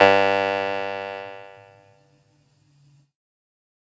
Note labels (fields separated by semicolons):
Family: keyboard; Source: electronic; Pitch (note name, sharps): G2; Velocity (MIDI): 75; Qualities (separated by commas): bright, distorted